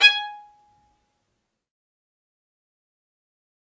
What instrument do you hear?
acoustic string instrument